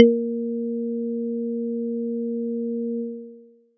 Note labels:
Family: mallet percussion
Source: acoustic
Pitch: A#3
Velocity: 25

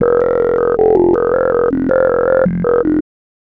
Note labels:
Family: bass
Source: synthesizer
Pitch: F1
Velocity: 75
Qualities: tempo-synced

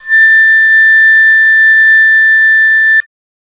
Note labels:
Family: flute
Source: acoustic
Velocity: 25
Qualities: bright

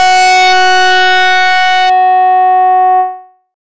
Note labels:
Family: bass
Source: synthesizer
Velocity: 127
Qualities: bright, distorted

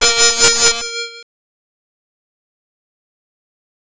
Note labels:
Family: bass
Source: synthesizer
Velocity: 75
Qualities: bright, distorted, fast decay, multiphonic

